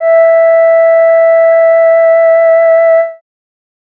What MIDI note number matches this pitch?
76